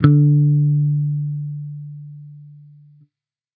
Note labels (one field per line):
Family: bass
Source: electronic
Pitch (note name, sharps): D3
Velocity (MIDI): 127